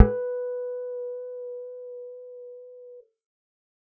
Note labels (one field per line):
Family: bass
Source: synthesizer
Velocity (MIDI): 25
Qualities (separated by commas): dark, reverb